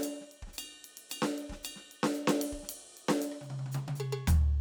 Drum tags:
songo
beat
112 BPM
4/4
ride, ride bell, hi-hat pedal, percussion, snare, cross-stick, high tom, floor tom, kick

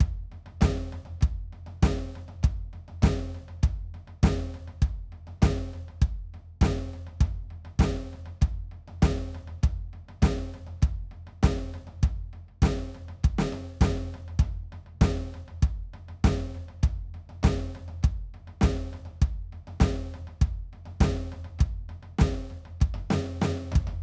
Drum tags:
rock
beat
100 BPM
4/4
snare, mid tom, kick

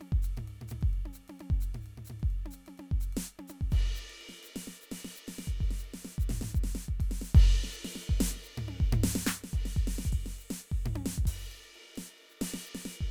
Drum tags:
linear jazz
beat
128 BPM
4/4
crash, ride, open hi-hat, hi-hat pedal, snare, high tom, floor tom, kick

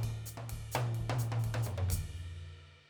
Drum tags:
Dominican merengue
beat
130 BPM
4/4
ride, ride bell, hi-hat pedal, mid tom, floor tom, kick

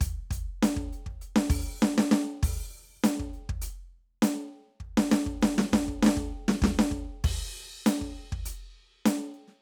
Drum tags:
Latin funk
beat
100 BPM
4/4
crash, ride, closed hi-hat, open hi-hat, hi-hat pedal, snare, kick

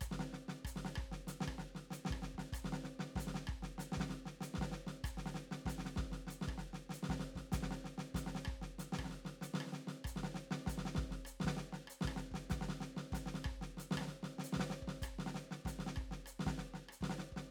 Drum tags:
maracatu
beat
96 BPM
4/4
hi-hat pedal, snare, cross-stick, kick

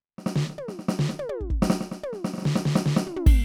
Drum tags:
rock
fill
145 BPM
4/4
ride, hi-hat pedal, snare, high tom, floor tom, kick

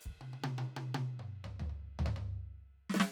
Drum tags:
bossa nova
beat
127 BPM
4/4
hi-hat pedal, snare, cross-stick, high tom, mid tom, floor tom, kick

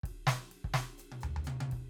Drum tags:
gospel
fill
120 BPM
4/4
ride, hi-hat pedal, snare, high tom, floor tom, kick

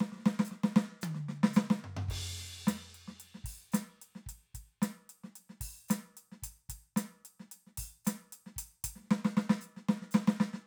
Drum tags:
funk
beat
112 BPM
4/4
ride, closed hi-hat, open hi-hat, hi-hat pedal, snare, high tom, floor tom, kick

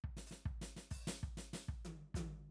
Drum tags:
Brazilian baião
fill
95 BPM
4/4
hi-hat pedal, snare, high tom, kick

